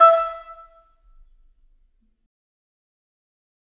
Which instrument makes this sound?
acoustic reed instrument